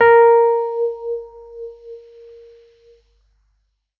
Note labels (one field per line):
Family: keyboard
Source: electronic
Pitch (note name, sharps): A#4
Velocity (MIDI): 75